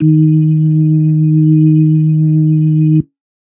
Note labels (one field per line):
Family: organ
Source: electronic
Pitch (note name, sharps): D#3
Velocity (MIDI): 25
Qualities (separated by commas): dark